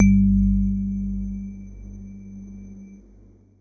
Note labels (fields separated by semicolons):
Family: keyboard; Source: electronic; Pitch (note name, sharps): G1; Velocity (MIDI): 75; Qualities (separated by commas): dark